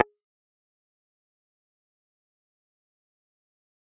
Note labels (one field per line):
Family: bass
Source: synthesizer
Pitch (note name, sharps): G#4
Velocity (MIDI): 100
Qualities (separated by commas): fast decay, percussive